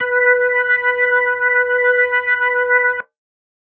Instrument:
electronic organ